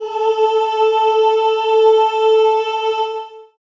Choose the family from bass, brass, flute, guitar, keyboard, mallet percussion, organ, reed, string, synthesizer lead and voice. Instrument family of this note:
voice